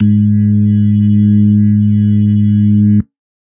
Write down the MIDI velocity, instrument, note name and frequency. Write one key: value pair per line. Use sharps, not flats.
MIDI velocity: 25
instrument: electronic organ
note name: G#2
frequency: 103.8 Hz